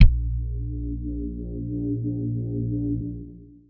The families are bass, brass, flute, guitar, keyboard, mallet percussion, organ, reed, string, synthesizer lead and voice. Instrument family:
guitar